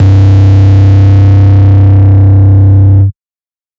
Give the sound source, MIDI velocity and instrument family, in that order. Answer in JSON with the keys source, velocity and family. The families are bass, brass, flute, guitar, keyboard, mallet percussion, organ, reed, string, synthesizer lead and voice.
{"source": "synthesizer", "velocity": 25, "family": "bass"}